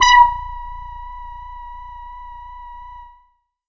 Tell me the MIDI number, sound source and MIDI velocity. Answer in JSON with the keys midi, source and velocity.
{"midi": 83, "source": "synthesizer", "velocity": 50}